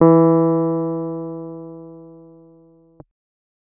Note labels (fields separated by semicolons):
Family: keyboard; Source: electronic; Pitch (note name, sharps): E3; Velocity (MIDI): 75